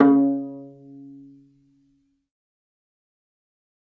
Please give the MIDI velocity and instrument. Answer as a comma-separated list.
127, acoustic string instrument